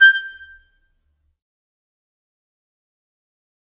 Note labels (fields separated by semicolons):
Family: reed; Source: acoustic; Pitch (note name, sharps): G6; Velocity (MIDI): 50; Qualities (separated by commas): fast decay, percussive, reverb